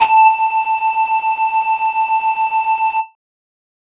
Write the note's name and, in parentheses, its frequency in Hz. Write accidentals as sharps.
A5 (880 Hz)